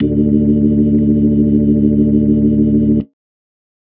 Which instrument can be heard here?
electronic organ